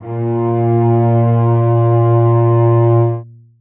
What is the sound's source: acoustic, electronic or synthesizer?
acoustic